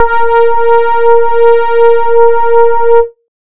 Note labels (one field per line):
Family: bass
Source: synthesizer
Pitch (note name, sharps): A#4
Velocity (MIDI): 50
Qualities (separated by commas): distorted